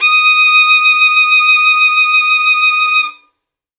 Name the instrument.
acoustic string instrument